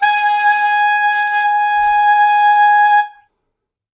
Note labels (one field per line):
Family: reed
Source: acoustic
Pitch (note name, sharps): G#5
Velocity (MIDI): 75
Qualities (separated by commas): reverb